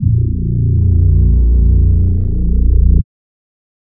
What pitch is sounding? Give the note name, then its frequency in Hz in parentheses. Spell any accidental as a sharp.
A#0 (29.14 Hz)